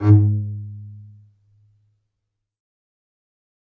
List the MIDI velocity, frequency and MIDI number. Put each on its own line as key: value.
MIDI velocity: 100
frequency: 103.8 Hz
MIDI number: 44